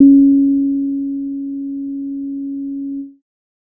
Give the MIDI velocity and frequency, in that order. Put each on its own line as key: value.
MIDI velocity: 100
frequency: 277.2 Hz